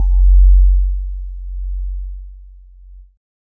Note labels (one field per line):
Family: keyboard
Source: electronic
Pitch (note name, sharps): F#1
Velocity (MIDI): 25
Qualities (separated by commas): multiphonic